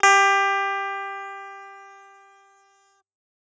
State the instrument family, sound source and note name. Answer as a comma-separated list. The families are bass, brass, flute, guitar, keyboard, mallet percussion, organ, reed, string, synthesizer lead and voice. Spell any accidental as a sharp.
guitar, electronic, G4